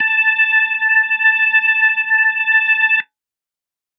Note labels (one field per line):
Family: organ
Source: electronic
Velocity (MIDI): 25